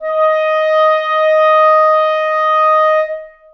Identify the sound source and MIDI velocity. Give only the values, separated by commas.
acoustic, 100